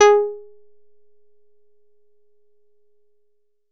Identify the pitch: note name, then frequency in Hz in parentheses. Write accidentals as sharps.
G#4 (415.3 Hz)